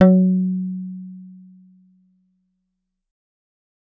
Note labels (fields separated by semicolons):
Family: bass; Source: synthesizer; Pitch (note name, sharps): F#3; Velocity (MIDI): 25